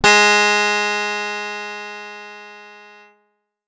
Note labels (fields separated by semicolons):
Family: guitar; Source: acoustic; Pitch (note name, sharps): G#3; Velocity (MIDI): 100; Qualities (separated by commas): bright, distorted